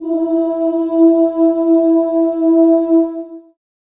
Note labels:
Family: voice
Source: acoustic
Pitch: E4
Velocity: 100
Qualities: long release, reverb

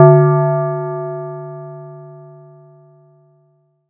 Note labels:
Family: mallet percussion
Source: acoustic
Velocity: 25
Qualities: multiphonic

